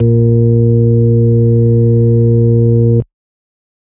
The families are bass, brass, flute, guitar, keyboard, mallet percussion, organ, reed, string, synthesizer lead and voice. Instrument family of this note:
organ